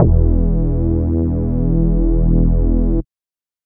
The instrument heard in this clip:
synthesizer bass